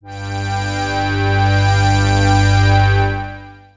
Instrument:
synthesizer lead